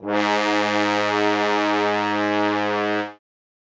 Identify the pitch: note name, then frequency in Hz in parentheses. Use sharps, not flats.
G#2 (103.8 Hz)